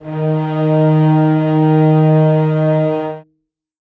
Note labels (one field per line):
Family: string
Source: acoustic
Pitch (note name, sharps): D#3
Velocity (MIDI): 25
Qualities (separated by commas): reverb